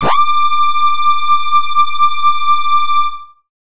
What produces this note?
synthesizer bass